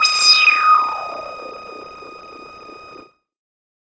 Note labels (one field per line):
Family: bass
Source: synthesizer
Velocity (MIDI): 25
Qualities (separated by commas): non-linear envelope